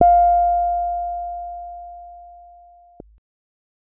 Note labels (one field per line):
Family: keyboard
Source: electronic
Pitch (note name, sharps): F5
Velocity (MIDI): 50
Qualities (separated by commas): dark